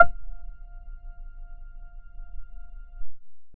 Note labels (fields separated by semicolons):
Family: bass; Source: synthesizer; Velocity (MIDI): 25; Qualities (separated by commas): distorted, long release